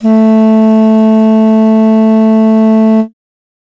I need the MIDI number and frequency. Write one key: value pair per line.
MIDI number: 57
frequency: 220 Hz